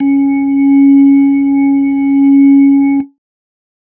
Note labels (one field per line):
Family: keyboard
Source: electronic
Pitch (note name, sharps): C#4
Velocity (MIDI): 75